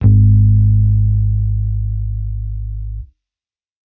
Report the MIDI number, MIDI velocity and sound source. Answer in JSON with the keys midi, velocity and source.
{"midi": 32, "velocity": 25, "source": "electronic"}